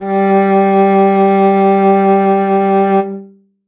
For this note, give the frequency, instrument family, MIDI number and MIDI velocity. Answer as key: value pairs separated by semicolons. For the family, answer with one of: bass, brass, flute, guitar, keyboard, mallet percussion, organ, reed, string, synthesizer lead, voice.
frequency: 196 Hz; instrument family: string; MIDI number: 55; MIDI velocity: 50